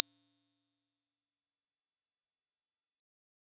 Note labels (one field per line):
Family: mallet percussion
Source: acoustic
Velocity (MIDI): 50